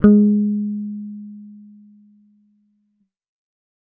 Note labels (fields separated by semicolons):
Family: bass; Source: electronic; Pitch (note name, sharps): G#3; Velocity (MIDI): 75